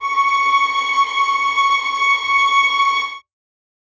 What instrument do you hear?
acoustic string instrument